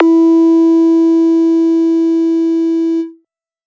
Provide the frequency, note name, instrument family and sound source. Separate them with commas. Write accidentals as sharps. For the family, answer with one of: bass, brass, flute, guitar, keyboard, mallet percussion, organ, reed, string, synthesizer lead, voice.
329.6 Hz, E4, bass, synthesizer